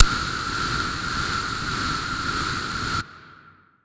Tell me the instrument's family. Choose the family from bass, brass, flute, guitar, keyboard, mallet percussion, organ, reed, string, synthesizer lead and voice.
flute